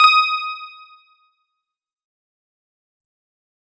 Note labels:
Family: guitar; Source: electronic; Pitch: D#6; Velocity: 50; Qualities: fast decay

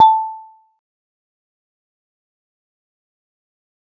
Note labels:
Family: mallet percussion; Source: acoustic; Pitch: A5; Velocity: 50; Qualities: fast decay, percussive

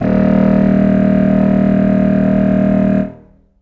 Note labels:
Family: reed; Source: acoustic; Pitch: D#1; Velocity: 100; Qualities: reverb

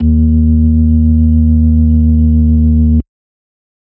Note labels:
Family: organ; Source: electronic; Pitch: D#2; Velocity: 25; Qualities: dark, distorted

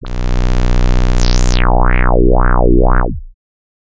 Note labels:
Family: bass; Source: synthesizer; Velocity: 127; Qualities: bright, distorted, non-linear envelope

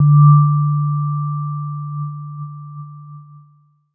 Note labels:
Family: keyboard; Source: electronic; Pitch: D3; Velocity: 127; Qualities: long release

